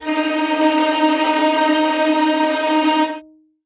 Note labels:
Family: string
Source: acoustic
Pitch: D#4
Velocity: 75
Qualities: bright, non-linear envelope, reverb

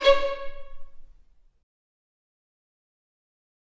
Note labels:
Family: string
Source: acoustic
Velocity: 75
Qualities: fast decay, reverb

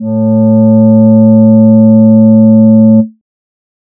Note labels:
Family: voice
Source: synthesizer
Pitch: A2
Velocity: 25

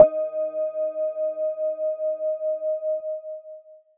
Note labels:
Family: mallet percussion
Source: electronic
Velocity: 75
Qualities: long release

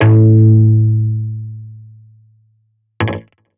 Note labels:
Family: guitar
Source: electronic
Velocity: 100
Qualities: distorted

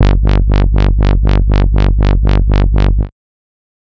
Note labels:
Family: bass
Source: synthesizer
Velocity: 25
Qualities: bright, distorted, tempo-synced

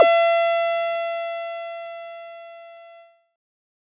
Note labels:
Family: bass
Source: synthesizer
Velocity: 50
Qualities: bright, distorted

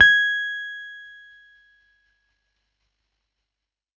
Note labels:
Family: keyboard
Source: electronic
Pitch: G#6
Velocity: 75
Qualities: distorted, tempo-synced

